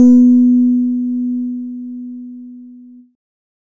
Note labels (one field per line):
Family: keyboard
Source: electronic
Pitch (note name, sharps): B3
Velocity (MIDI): 50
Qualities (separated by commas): distorted